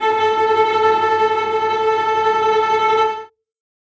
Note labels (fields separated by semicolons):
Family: string; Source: acoustic; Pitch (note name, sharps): A4; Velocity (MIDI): 25; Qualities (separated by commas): bright, non-linear envelope, reverb